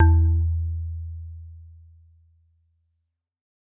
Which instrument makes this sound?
acoustic mallet percussion instrument